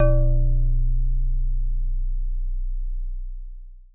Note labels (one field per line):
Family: mallet percussion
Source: acoustic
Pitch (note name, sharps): B0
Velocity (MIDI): 75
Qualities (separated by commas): long release